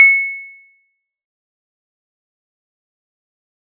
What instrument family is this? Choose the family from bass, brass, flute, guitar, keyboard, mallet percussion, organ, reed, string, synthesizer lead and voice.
mallet percussion